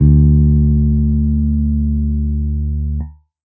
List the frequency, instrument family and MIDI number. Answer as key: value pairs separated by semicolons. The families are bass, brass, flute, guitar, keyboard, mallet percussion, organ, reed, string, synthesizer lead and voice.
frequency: 73.42 Hz; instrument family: bass; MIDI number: 38